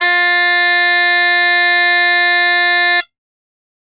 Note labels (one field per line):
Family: flute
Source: acoustic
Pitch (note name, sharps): F4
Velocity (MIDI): 75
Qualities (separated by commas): bright, reverb